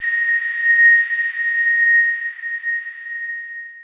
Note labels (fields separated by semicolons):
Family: mallet percussion; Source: electronic; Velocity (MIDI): 75; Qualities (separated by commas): bright, long release, non-linear envelope